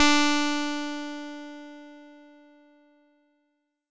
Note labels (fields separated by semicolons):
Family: bass; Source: synthesizer; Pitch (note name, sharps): D4; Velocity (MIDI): 25; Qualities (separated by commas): bright, distorted